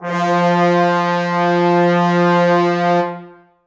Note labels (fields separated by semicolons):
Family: brass; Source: acoustic; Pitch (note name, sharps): F3; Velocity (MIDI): 127; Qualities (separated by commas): bright, reverb